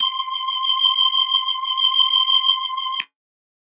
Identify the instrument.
electronic organ